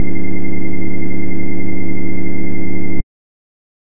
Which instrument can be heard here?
synthesizer bass